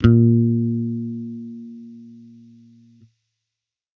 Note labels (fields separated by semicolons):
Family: bass; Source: electronic; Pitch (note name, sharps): A#2; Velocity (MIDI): 25